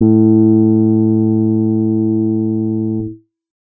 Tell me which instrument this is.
electronic guitar